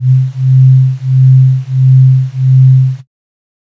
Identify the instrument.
synthesizer flute